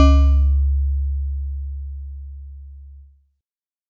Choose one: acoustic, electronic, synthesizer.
acoustic